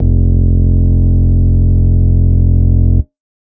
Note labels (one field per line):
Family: organ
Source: electronic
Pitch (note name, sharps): F1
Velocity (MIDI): 100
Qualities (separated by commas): distorted